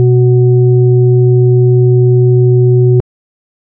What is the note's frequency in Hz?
123.5 Hz